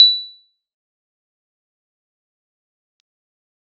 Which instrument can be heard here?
electronic keyboard